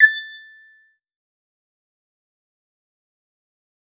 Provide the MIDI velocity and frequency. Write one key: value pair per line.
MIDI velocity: 75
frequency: 1760 Hz